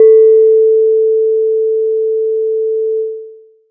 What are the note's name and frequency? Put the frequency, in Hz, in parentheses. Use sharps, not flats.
A4 (440 Hz)